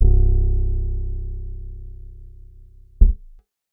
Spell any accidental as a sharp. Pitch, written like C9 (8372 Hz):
C1 (32.7 Hz)